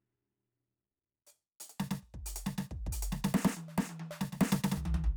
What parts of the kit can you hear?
closed hi-hat, hi-hat pedal, percussion, snare, high tom, floor tom and kick